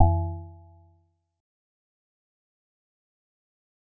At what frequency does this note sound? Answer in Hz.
87.31 Hz